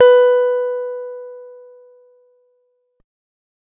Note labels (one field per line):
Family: guitar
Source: acoustic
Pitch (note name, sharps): B4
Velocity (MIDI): 75